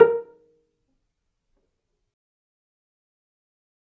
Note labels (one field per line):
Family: string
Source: acoustic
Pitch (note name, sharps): A#4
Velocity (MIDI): 100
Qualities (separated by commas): fast decay, percussive, reverb